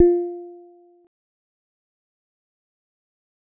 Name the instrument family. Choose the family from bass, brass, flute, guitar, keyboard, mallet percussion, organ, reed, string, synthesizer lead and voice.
mallet percussion